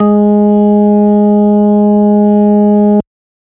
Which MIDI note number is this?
56